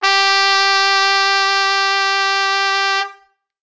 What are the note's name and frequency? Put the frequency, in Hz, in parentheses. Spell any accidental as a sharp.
G4 (392 Hz)